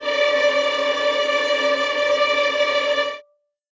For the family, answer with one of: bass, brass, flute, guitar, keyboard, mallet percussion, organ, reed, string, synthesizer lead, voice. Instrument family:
string